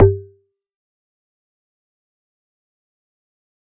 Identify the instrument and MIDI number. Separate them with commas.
electronic mallet percussion instrument, 43